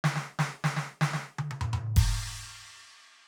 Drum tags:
rock, beat, 120 BPM, 4/4, crash, ride, snare, high tom, mid tom, kick

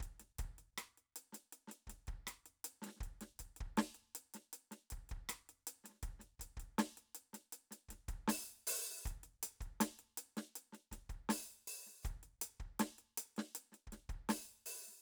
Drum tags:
funk, beat, 80 BPM, 4/4, closed hi-hat, open hi-hat, hi-hat pedal, snare, cross-stick, kick

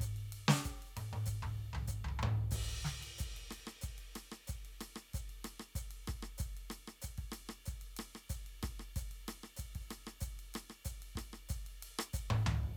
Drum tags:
Afrobeat, beat, 94 BPM, 4/4, crash, ride, hi-hat pedal, snare, cross-stick, high tom, floor tom, kick

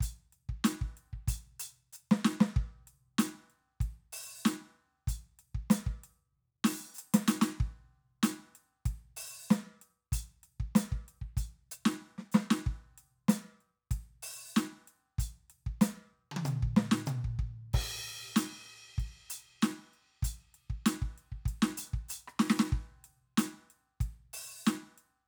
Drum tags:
funk, beat, 95 BPM, 4/4, crash, closed hi-hat, open hi-hat, hi-hat pedal, snare, cross-stick, high tom, mid tom, kick

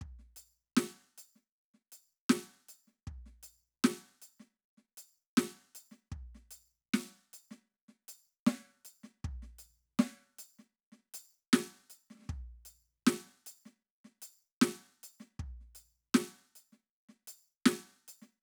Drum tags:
country, beat, 78 BPM, 4/4, percussion, snare, kick

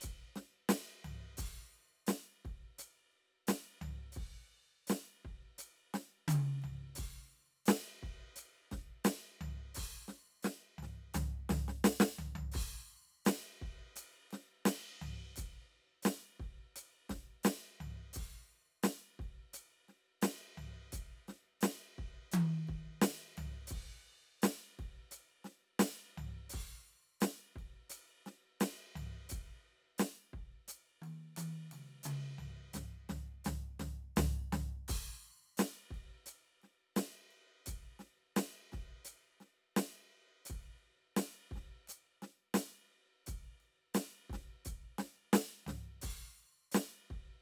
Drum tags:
rock, beat, 86 BPM, 4/4, crash, ride, hi-hat pedal, snare, high tom, mid tom, floor tom, kick

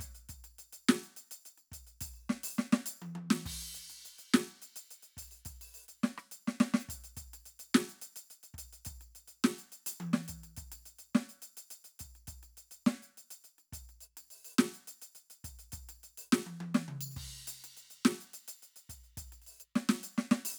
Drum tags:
rock, beat, 140 BPM, 4/4, crash, percussion, snare, cross-stick, high tom, mid tom, kick

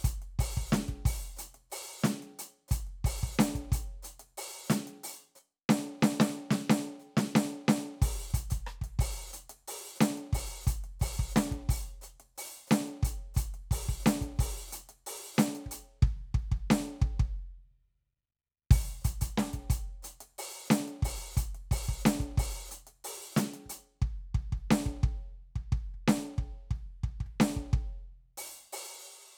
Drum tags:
hip-hop, beat, 90 BPM, 4/4, crash, ride, closed hi-hat, open hi-hat, hi-hat pedal, snare, cross-stick, high tom, kick

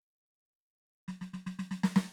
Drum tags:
funk, fill, 112 BPM, 4/4, snare

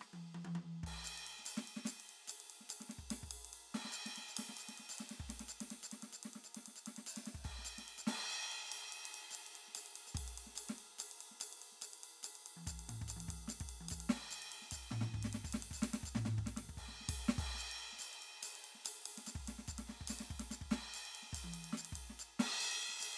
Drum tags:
fast jazz, beat, 290 BPM, 4/4, ride, percussion, snare, cross-stick, high tom, floor tom, kick

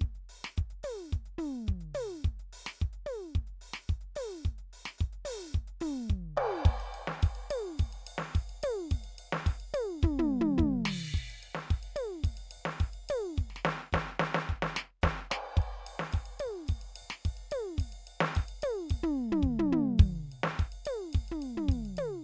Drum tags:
calypso, beat, 108 BPM, 4/4, crash, ride, closed hi-hat, open hi-hat, hi-hat pedal, snare, high tom, floor tom, kick

